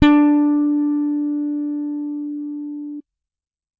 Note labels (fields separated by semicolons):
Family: bass; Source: electronic; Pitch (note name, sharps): D4; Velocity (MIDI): 127